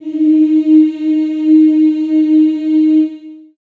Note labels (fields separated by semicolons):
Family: voice; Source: acoustic; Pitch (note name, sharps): D#4; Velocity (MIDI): 50; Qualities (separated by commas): long release, reverb